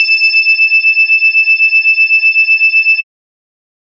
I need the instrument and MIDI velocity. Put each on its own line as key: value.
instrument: synthesizer bass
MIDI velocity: 25